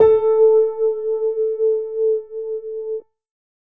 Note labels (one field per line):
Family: keyboard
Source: electronic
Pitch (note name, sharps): A4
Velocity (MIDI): 50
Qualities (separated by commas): reverb